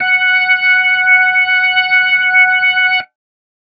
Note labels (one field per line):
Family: organ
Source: electronic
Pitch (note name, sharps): F#5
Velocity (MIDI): 75